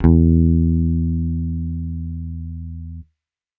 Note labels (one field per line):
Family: bass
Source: electronic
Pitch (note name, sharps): E2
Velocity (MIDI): 25